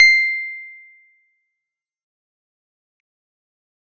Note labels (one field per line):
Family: keyboard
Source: electronic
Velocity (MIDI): 127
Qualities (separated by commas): fast decay